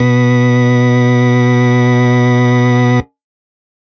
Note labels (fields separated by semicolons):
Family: organ; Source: electronic; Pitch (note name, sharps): B2; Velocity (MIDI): 127; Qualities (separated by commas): distorted